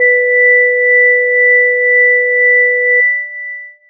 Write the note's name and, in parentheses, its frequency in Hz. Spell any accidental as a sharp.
B4 (493.9 Hz)